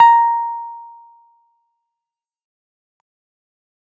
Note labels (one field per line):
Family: keyboard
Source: electronic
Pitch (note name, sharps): A#5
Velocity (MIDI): 100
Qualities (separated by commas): fast decay